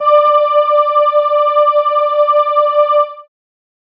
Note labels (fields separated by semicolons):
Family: keyboard; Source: synthesizer; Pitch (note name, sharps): D5; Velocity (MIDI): 25